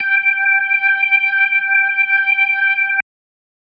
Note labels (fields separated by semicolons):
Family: organ; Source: electronic; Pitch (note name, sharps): G5; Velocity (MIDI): 50